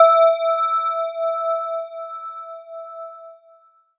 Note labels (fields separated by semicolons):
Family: mallet percussion; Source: electronic; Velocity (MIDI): 25